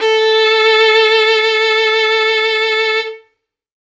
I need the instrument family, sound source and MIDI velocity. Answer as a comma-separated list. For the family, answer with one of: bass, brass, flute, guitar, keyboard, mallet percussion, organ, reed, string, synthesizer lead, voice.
string, acoustic, 75